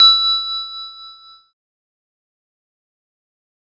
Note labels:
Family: keyboard; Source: electronic; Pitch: E6; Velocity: 50; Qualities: bright, fast decay, reverb

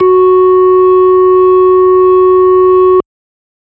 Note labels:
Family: organ; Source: electronic; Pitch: F#4; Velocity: 127

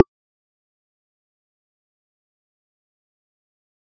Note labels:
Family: mallet percussion; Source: electronic; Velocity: 50; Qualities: fast decay, percussive

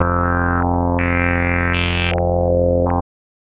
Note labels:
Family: bass; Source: synthesizer; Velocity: 50; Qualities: tempo-synced

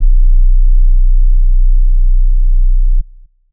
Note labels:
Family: flute; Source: acoustic; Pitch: B0; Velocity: 25; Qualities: dark

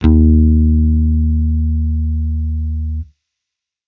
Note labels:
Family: bass; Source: electronic; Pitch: D#2; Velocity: 50; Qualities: distorted

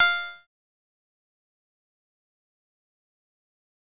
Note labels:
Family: bass; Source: synthesizer; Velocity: 50; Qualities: fast decay, percussive

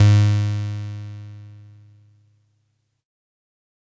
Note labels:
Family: keyboard; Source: electronic; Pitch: G#2; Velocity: 127; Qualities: bright, distorted

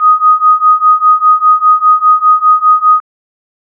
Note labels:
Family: organ; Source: electronic; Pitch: D#6; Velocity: 100

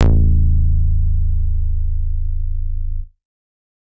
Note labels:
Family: bass; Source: synthesizer; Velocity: 50; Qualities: dark

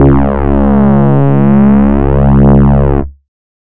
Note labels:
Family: bass; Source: synthesizer; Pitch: C#2; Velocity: 50; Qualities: distorted

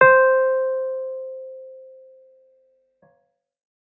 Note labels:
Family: keyboard; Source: electronic; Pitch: C5; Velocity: 100

